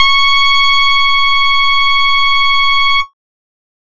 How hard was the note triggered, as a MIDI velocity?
100